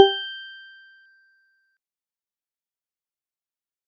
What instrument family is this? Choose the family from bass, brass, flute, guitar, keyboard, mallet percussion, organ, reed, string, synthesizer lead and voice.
mallet percussion